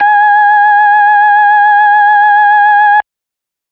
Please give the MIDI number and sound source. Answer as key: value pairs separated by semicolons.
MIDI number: 80; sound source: electronic